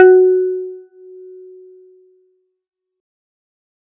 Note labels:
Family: guitar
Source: synthesizer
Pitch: F#4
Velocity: 25

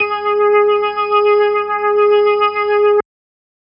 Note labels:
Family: organ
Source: electronic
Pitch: G#4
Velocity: 25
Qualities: distorted

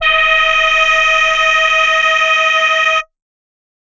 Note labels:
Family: voice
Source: synthesizer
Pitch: D#5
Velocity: 75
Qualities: multiphonic

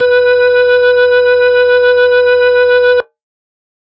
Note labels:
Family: organ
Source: electronic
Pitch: B4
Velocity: 75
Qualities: distorted

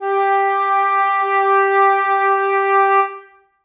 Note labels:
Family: flute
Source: acoustic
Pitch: G4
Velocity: 127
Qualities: reverb

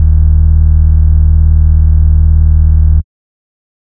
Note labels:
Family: bass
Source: synthesizer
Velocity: 50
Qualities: dark, distorted

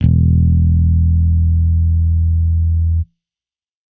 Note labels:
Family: bass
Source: electronic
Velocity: 127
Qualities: distorted

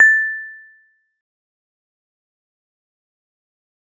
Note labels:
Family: mallet percussion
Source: acoustic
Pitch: A6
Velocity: 50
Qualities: fast decay, percussive

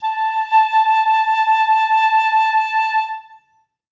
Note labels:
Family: flute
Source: acoustic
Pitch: A5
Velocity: 25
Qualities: reverb

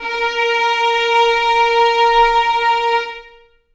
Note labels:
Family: string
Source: acoustic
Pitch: A#4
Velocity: 50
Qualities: reverb

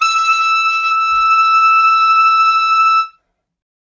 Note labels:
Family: reed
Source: acoustic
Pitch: E6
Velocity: 75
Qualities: reverb

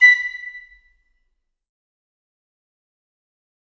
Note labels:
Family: flute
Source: acoustic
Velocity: 75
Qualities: fast decay, percussive, reverb

